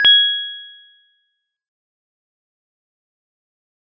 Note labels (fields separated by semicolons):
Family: mallet percussion; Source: acoustic; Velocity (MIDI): 50; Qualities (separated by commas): fast decay, multiphonic